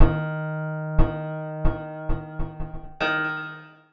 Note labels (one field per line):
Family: guitar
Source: acoustic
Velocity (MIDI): 75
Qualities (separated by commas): percussive, reverb